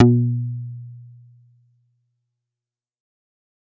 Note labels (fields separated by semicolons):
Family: bass; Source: synthesizer; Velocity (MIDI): 50; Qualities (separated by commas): distorted, fast decay